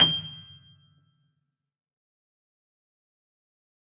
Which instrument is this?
acoustic keyboard